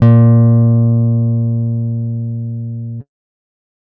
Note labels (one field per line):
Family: guitar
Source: acoustic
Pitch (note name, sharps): A#2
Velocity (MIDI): 75